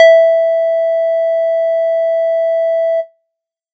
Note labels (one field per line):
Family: bass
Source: synthesizer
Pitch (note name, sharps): E5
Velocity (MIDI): 50